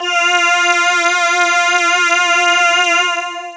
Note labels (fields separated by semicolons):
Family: voice; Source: synthesizer; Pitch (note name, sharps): F4; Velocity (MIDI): 127; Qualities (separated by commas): bright, distorted, long release